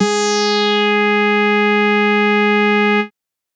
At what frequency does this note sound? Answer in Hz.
207.7 Hz